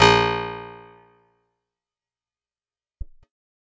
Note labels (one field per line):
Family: guitar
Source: acoustic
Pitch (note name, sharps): A#1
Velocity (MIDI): 100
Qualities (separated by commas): fast decay